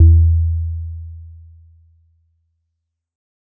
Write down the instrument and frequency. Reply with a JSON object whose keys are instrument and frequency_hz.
{"instrument": "acoustic mallet percussion instrument", "frequency_hz": 82.41}